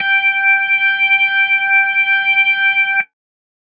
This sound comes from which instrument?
electronic organ